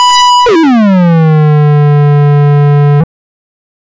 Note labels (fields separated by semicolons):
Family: bass; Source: synthesizer; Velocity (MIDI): 127; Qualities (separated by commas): bright, distorted, non-linear envelope